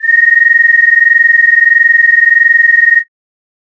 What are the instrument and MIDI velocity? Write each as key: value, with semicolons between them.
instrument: synthesizer flute; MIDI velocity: 25